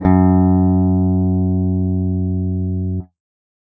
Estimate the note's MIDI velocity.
50